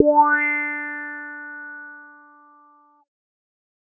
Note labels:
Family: bass; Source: synthesizer; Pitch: D4; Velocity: 75

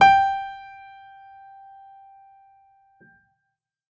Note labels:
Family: keyboard; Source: acoustic; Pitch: G5; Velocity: 127; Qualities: percussive

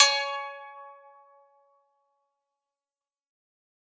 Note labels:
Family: guitar; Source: acoustic; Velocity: 75; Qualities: bright, fast decay

